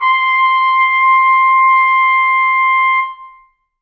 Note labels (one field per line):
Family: brass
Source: acoustic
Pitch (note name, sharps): C6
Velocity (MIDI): 75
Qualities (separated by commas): bright, reverb